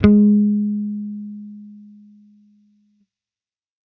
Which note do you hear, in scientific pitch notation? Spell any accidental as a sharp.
G#3